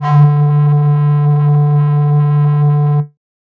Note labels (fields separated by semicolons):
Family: flute; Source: synthesizer; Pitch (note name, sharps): D3; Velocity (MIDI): 100; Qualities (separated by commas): distorted